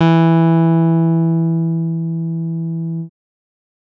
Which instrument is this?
synthesizer bass